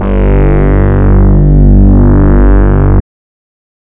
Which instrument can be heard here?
synthesizer reed instrument